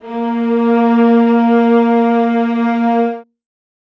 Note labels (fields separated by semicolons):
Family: string; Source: acoustic; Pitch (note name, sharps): A#3; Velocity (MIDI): 75; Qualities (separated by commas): reverb